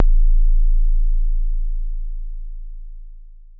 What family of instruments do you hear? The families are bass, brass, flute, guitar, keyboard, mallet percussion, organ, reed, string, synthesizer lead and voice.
keyboard